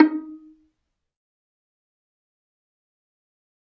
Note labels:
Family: string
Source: acoustic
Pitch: D#4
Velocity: 127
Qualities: fast decay, percussive, reverb

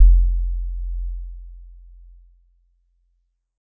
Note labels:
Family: mallet percussion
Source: acoustic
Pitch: F1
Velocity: 25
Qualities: dark

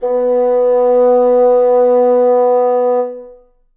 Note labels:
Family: reed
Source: acoustic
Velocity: 100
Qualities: reverb

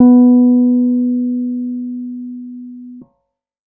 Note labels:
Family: keyboard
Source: electronic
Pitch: B3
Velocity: 50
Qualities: dark

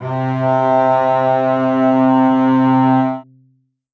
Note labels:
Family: string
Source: acoustic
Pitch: C3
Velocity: 127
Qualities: reverb

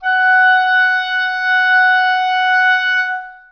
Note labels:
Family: reed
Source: acoustic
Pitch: F#5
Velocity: 127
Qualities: long release, reverb

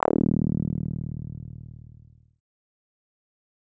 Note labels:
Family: synthesizer lead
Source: synthesizer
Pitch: D#1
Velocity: 127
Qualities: distorted, fast decay

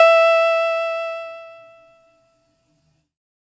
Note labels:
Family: keyboard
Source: electronic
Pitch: E5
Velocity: 127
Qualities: distorted

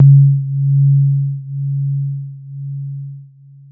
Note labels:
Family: keyboard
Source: electronic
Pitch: C#3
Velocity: 127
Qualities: dark, long release

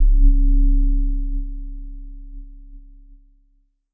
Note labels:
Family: keyboard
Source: electronic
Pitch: C#1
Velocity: 100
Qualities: dark

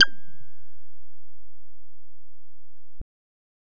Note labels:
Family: bass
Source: synthesizer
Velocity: 25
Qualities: distorted

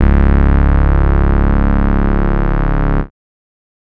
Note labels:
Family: bass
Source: synthesizer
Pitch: C#1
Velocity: 25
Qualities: bright, distorted

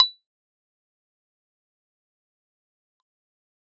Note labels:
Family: keyboard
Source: electronic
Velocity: 50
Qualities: fast decay, percussive

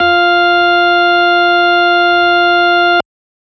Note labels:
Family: organ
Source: electronic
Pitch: F4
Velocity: 127

